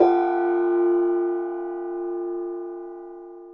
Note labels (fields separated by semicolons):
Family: mallet percussion; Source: acoustic; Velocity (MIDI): 100; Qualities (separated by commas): long release